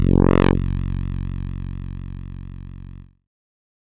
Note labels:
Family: keyboard; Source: synthesizer; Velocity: 100; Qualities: bright, distorted

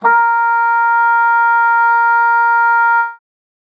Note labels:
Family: reed; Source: acoustic; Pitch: A#4; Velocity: 100

